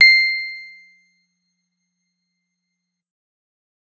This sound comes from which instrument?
electronic guitar